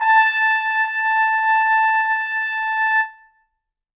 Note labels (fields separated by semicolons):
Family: brass; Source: acoustic; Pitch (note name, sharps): A5; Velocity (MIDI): 75; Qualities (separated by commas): reverb